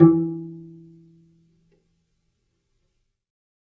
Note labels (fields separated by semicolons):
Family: string; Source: acoustic; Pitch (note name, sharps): E3; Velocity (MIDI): 100; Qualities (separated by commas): dark, percussive, reverb